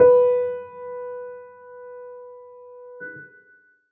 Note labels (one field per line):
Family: keyboard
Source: acoustic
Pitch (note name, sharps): B4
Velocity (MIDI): 50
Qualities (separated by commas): reverb